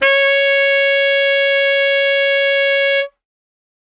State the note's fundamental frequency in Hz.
554.4 Hz